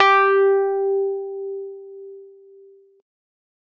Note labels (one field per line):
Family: keyboard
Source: electronic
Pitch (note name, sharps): G4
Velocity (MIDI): 100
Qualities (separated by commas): distorted